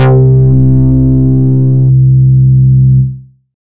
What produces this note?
synthesizer bass